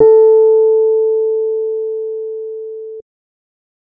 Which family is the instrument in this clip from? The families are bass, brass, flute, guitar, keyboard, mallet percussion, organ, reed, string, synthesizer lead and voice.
keyboard